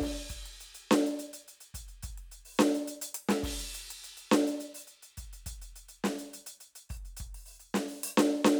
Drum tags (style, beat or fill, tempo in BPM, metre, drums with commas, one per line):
rock
beat
140 BPM
4/4
crash, closed hi-hat, open hi-hat, hi-hat pedal, snare, kick